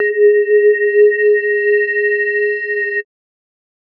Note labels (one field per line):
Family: mallet percussion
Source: electronic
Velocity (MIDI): 25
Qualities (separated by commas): multiphonic, non-linear envelope